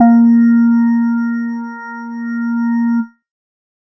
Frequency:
233.1 Hz